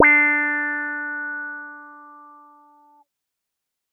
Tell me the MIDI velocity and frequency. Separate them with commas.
127, 293.7 Hz